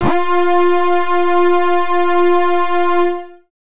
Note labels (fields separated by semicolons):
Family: bass; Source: synthesizer; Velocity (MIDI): 75; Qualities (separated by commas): distorted